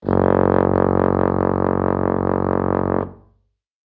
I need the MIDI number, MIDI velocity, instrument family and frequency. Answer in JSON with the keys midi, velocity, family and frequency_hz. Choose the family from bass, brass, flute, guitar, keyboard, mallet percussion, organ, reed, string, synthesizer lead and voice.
{"midi": 30, "velocity": 75, "family": "brass", "frequency_hz": 46.25}